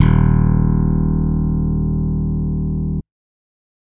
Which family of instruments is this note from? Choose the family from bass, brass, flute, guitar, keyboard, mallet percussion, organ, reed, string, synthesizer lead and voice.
bass